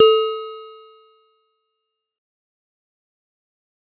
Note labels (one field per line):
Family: mallet percussion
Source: acoustic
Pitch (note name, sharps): A4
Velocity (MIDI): 75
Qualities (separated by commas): fast decay, percussive